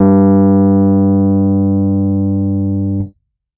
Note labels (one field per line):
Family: keyboard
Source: electronic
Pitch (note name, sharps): G2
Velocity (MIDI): 75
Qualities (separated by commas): dark, distorted